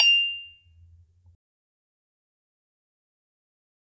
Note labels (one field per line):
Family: mallet percussion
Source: acoustic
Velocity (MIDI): 25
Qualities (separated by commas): fast decay, percussive, reverb